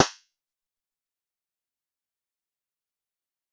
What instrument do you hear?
synthesizer guitar